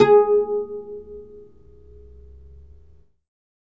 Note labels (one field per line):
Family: guitar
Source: acoustic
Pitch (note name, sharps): G#4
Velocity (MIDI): 50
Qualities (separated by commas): reverb